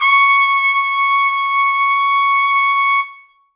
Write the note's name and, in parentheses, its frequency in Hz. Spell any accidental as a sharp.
C#6 (1109 Hz)